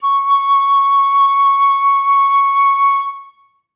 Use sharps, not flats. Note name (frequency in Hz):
C#6 (1109 Hz)